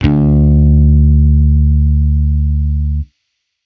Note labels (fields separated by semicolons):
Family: bass; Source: electronic; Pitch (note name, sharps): D2; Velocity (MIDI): 25